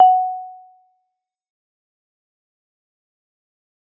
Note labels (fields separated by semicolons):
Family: mallet percussion; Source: acoustic; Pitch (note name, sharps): F#5; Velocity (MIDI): 100; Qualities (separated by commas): fast decay, percussive